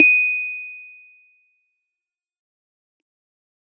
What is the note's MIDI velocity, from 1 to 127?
50